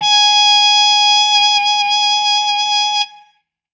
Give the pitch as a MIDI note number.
80